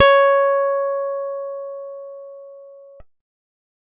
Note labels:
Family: guitar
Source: acoustic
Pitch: C#5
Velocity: 50

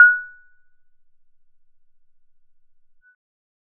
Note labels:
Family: bass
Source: synthesizer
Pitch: F#6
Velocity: 50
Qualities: percussive

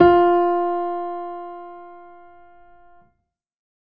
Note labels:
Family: keyboard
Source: acoustic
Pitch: F4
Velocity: 75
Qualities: reverb

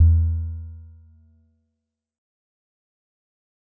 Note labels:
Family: mallet percussion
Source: acoustic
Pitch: E2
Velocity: 50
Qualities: dark, fast decay

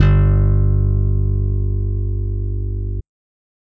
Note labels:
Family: bass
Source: electronic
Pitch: G1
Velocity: 50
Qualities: bright

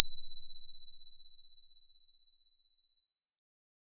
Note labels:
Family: keyboard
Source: electronic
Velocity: 25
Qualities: bright

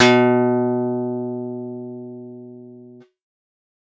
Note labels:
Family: guitar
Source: synthesizer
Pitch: B2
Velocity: 25

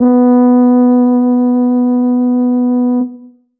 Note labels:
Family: brass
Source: acoustic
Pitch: B3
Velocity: 75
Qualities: dark

